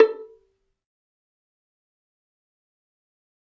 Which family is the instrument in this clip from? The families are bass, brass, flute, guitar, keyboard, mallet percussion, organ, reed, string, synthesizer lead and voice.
string